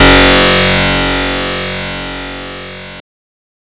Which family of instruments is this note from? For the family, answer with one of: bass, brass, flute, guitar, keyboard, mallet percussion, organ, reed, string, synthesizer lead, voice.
guitar